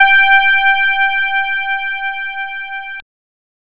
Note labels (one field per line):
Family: bass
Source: synthesizer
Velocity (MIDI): 100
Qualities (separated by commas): bright, distorted, multiphonic